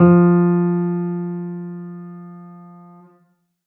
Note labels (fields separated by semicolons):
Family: keyboard; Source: acoustic; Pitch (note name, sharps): F3; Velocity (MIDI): 75